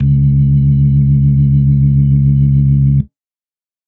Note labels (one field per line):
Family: organ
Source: electronic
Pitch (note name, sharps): C#2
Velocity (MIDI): 75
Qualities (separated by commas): dark, reverb